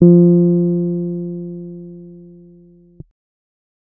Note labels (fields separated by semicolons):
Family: keyboard; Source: electronic; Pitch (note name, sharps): F3; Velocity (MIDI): 50; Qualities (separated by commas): dark